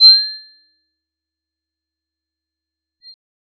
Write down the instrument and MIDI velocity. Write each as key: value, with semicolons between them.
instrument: synthesizer bass; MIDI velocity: 75